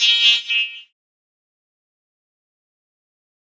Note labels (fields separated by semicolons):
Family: keyboard; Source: electronic; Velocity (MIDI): 127; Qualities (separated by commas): distorted, fast decay, non-linear envelope